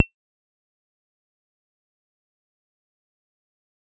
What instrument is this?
synthesizer bass